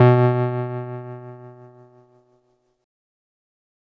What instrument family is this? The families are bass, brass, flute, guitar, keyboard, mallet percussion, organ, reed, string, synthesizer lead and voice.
keyboard